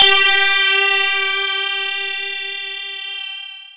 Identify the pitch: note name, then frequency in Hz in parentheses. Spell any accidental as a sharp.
G4 (392 Hz)